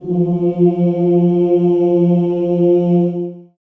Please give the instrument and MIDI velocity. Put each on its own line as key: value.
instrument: acoustic voice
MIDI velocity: 127